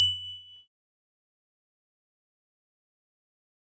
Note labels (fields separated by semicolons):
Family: keyboard; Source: electronic; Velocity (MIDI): 100; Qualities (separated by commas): bright, fast decay, percussive, reverb